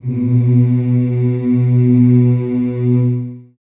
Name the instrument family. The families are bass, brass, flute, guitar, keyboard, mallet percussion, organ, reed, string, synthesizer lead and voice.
voice